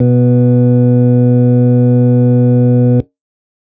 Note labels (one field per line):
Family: organ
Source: electronic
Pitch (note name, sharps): B2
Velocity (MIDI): 127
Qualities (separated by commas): distorted